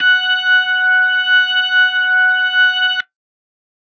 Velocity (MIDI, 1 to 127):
100